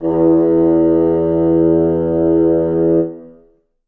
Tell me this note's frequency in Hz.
82.41 Hz